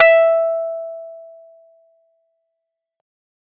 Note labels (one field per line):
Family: keyboard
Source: electronic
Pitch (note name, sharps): E5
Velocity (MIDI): 127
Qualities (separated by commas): distorted